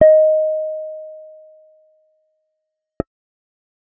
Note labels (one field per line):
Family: bass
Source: synthesizer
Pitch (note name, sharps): D#5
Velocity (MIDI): 25